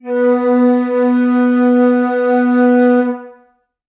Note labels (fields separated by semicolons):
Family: flute; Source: acoustic; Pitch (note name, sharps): B3; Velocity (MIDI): 75; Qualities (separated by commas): reverb